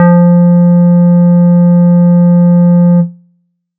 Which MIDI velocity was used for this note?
127